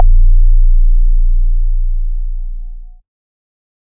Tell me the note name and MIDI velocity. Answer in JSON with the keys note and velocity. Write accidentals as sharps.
{"note": "A#0", "velocity": 100}